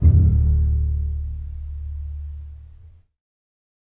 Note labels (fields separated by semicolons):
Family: string; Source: acoustic; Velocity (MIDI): 50; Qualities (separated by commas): dark, reverb